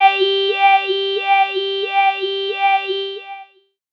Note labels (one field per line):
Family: voice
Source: synthesizer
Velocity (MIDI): 50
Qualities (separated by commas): long release, non-linear envelope, tempo-synced